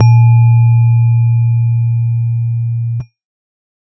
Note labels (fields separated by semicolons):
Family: keyboard; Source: electronic; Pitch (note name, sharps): A#2; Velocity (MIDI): 75